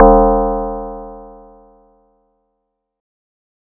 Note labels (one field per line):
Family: mallet percussion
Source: acoustic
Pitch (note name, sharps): E1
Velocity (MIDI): 75